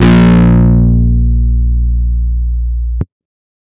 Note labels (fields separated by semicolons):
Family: guitar; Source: electronic; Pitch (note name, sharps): A#1; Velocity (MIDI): 127; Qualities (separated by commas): bright, distorted